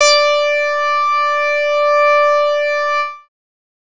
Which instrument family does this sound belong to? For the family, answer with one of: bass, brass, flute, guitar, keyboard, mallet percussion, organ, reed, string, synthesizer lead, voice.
bass